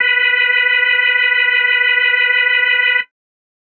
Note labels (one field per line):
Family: organ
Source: electronic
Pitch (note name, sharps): B4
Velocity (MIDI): 25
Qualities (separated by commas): distorted